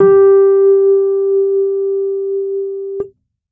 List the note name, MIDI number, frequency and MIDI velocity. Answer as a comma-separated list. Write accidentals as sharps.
G4, 67, 392 Hz, 75